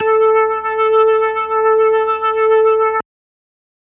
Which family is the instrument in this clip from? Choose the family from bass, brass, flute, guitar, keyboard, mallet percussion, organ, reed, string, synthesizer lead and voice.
organ